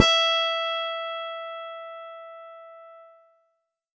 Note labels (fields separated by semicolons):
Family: keyboard; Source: electronic; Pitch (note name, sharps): E5; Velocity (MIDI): 100